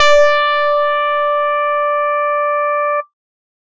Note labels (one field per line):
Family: bass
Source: synthesizer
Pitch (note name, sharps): D5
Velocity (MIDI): 127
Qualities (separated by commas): distorted